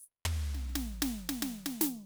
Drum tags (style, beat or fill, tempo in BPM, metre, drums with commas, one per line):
jazz-funk
fill
116 BPM
4/4
hi-hat pedal, snare, floor tom